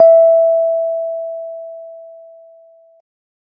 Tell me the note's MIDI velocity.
100